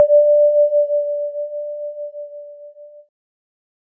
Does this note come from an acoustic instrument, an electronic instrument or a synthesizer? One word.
electronic